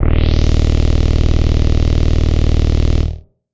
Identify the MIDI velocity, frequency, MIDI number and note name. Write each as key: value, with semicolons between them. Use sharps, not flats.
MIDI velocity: 75; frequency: 19.45 Hz; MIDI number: 15; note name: D#0